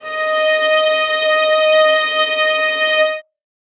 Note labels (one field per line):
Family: string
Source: acoustic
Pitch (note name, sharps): D#5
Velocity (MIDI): 25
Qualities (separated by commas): reverb